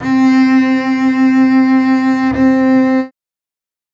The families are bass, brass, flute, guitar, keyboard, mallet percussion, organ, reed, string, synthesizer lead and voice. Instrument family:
string